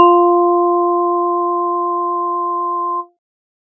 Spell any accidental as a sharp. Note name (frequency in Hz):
F4 (349.2 Hz)